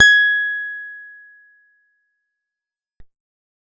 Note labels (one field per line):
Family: guitar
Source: acoustic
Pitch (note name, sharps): G#6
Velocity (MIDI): 50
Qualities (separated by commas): bright, fast decay